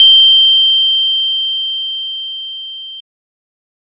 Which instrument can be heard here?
electronic organ